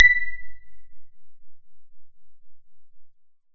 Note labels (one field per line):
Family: synthesizer lead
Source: synthesizer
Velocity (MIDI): 75